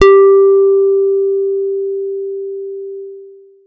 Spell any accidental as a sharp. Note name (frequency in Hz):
G4 (392 Hz)